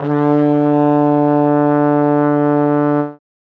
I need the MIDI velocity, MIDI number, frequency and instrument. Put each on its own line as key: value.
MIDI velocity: 75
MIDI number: 50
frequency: 146.8 Hz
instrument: acoustic brass instrument